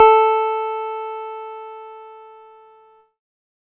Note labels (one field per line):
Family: keyboard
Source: electronic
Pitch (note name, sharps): A4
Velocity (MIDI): 75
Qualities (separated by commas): distorted